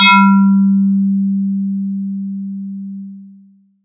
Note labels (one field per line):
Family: mallet percussion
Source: electronic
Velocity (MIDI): 127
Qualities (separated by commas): long release, multiphonic